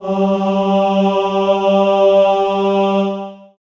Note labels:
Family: voice; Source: acoustic; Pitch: G3; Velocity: 50; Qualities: long release, reverb

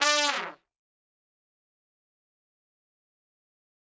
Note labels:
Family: brass; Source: acoustic; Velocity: 100; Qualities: bright, fast decay, reverb

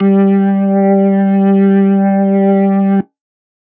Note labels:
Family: organ; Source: electronic; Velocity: 50; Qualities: distorted

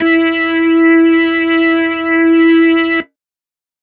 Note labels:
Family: organ; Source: electronic; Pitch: E4; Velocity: 100

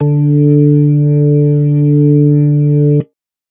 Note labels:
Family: organ; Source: electronic; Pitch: D3; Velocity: 25

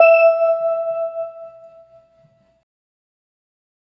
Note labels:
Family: organ; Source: electronic; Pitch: E5; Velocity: 100

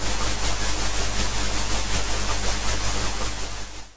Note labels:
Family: keyboard; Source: electronic; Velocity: 127; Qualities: distorted, long release

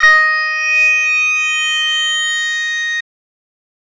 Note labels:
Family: voice; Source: synthesizer; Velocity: 100; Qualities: bright, distorted

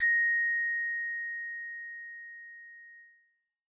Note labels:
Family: bass; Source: synthesizer; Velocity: 50; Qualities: distorted

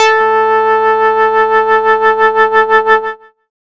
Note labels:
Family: bass; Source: synthesizer; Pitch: A4; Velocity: 127; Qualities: distorted

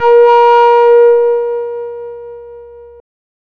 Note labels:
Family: bass; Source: synthesizer; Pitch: A#4; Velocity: 127; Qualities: distorted, non-linear envelope

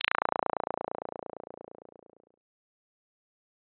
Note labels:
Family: bass; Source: synthesizer; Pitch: A#0; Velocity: 75; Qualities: bright, distorted, fast decay

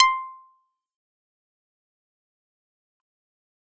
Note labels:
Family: keyboard; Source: electronic; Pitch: C6; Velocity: 127; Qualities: distorted, fast decay, percussive

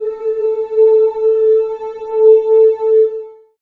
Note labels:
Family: voice; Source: acoustic; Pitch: A4; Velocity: 50; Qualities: reverb

